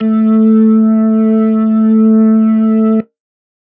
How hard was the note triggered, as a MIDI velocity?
50